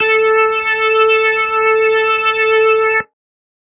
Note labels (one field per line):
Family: organ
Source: electronic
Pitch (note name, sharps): A4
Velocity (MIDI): 75